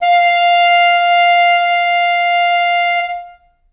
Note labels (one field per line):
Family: reed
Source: acoustic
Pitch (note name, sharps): F5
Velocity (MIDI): 75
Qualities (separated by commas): reverb